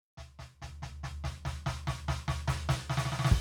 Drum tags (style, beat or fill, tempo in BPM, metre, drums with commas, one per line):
rock
fill
145 BPM
4/4
crash, snare, floor tom, kick